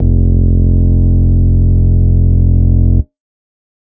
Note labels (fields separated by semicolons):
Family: organ; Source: electronic; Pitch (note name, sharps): F1; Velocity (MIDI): 127